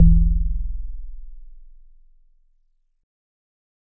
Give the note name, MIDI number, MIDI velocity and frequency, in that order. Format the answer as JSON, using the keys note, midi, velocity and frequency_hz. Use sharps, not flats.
{"note": "E0", "midi": 16, "velocity": 25, "frequency_hz": 20.6}